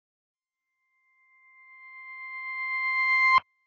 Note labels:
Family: guitar; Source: electronic; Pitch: C6; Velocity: 25

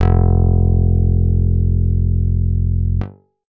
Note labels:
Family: guitar; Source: acoustic; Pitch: F1; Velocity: 50

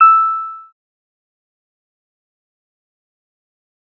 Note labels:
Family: bass; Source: synthesizer; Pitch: E6; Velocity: 50; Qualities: fast decay, percussive

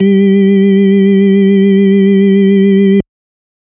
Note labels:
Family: organ; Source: electronic; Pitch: G3; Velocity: 100

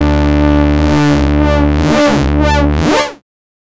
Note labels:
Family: bass; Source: synthesizer; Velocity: 100; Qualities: distorted, non-linear envelope

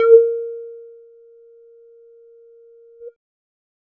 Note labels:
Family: bass; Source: synthesizer; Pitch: A#4; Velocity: 25; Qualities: dark, distorted

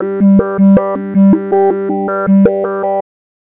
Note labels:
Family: bass; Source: synthesizer; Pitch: G3; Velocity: 127; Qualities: tempo-synced

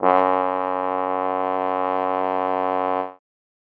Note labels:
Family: brass; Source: acoustic; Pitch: F#2; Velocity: 100; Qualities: bright

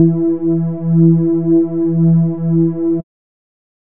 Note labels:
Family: bass; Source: synthesizer; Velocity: 25; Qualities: dark

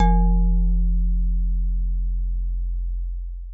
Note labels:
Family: mallet percussion; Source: acoustic; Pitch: F1; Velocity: 100; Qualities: long release

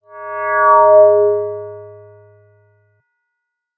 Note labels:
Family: mallet percussion; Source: electronic; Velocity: 50; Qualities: bright

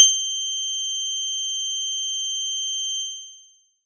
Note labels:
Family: mallet percussion; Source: acoustic; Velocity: 127

